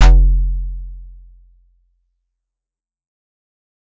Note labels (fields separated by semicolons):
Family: keyboard; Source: acoustic; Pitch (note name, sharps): F1; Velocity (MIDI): 127; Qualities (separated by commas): fast decay